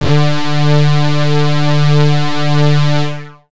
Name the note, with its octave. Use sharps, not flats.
D3